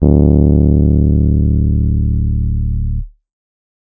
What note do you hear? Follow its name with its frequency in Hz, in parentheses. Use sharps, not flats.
D1 (36.71 Hz)